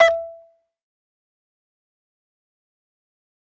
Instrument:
acoustic mallet percussion instrument